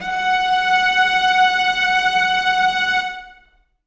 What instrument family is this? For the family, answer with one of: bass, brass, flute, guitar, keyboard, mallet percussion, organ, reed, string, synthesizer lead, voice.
string